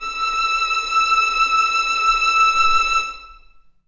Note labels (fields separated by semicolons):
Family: string; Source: acoustic; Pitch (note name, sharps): E6; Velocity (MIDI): 25; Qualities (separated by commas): bright, long release, reverb